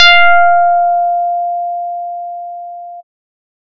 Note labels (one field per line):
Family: bass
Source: synthesizer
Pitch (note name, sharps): F5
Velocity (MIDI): 100